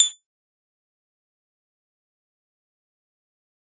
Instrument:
synthesizer guitar